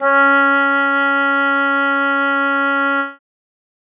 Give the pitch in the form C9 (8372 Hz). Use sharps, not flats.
C#4 (277.2 Hz)